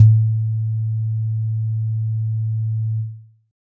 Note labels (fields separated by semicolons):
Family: keyboard; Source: electronic; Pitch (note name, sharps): A2; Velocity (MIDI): 25; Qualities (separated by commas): dark